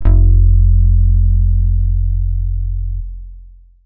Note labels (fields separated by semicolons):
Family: guitar; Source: electronic; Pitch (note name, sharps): F1; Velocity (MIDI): 75; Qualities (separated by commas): distorted, long release